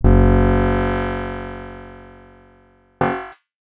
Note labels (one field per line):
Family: guitar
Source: acoustic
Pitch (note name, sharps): F#1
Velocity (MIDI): 50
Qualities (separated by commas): bright, distorted